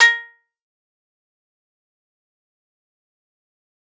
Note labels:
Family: guitar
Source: acoustic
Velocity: 127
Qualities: fast decay, percussive

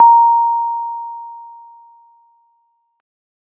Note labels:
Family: keyboard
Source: electronic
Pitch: A#5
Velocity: 75

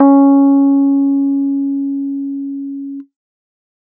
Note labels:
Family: keyboard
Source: electronic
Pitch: C#4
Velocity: 100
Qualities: dark

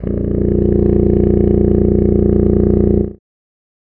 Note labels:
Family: reed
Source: acoustic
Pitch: A#0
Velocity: 25

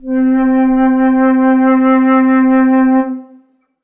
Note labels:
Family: flute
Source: acoustic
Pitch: C4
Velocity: 50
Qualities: dark, reverb

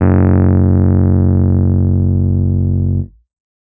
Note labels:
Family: keyboard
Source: electronic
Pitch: F#1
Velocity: 127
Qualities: distorted

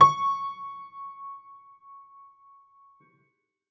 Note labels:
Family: keyboard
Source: acoustic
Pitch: C#6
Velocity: 127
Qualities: reverb

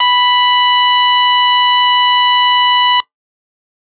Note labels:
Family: organ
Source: electronic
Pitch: B5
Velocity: 50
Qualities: bright

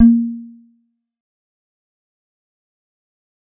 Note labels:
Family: guitar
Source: electronic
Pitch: A#3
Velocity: 25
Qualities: dark, fast decay, percussive, reverb

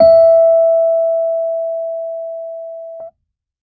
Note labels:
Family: keyboard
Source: electronic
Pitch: E5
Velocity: 50

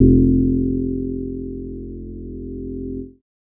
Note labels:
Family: bass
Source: synthesizer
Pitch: F1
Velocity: 75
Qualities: dark

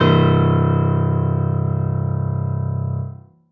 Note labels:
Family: keyboard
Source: acoustic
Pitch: C1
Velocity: 127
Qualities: bright

